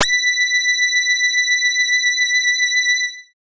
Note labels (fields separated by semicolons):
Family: bass; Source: synthesizer; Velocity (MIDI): 100; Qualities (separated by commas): multiphonic